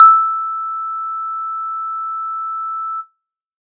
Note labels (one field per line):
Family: bass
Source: synthesizer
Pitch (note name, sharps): E6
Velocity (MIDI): 100